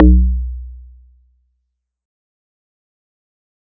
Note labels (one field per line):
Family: mallet percussion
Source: acoustic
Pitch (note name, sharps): B1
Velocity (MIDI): 100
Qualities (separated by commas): fast decay